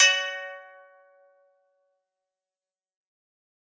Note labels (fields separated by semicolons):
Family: guitar; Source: acoustic; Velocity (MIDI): 127; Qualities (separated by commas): fast decay, percussive